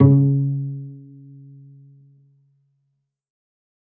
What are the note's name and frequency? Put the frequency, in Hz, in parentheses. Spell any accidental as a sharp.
C#3 (138.6 Hz)